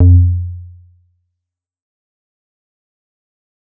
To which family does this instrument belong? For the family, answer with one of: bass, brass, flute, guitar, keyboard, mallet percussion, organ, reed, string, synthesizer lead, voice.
bass